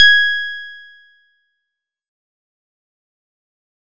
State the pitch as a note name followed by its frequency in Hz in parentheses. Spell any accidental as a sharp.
G#6 (1661 Hz)